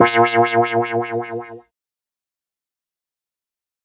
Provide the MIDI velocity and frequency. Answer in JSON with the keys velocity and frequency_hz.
{"velocity": 75, "frequency_hz": 116.5}